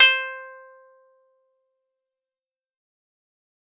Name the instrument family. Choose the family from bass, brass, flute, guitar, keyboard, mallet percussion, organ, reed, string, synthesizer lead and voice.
guitar